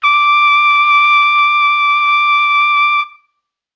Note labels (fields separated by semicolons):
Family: brass; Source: acoustic; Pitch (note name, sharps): D6; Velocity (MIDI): 25